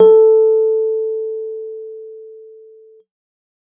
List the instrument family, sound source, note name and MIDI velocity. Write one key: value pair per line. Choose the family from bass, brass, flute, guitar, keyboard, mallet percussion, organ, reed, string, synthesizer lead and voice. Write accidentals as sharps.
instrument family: keyboard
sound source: electronic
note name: A4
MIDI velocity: 25